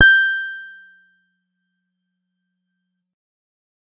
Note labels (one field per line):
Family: guitar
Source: electronic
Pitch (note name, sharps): G6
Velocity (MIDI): 25